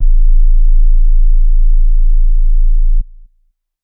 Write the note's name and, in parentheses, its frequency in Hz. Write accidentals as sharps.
A0 (27.5 Hz)